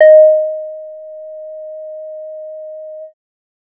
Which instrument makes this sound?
synthesizer bass